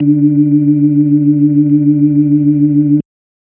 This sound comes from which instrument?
electronic organ